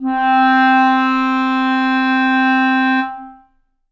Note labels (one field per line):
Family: reed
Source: acoustic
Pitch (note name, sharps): C4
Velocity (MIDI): 100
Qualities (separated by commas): dark, reverb